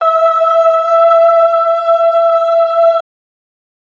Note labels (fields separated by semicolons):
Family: voice; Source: electronic; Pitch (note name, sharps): E5; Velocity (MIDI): 127